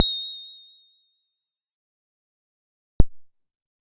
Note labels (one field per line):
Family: bass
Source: synthesizer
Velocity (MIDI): 50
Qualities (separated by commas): fast decay, percussive